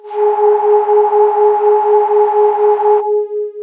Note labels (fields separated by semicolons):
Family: voice; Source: synthesizer; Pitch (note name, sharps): G#4; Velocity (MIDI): 127; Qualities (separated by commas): distorted, long release